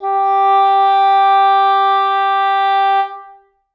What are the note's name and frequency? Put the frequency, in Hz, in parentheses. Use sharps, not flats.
G4 (392 Hz)